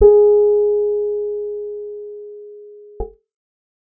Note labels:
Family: guitar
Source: acoustic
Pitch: G#4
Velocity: 25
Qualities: dark

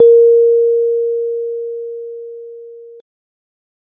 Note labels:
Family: keyboard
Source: electronic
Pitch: A#4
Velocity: 50

